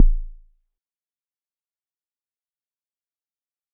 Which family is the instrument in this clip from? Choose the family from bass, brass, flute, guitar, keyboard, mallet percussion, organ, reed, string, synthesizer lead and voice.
mallet percussion